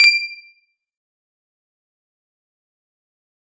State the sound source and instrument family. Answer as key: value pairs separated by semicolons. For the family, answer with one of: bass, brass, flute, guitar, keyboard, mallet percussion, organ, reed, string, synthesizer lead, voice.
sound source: electronic; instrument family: guitar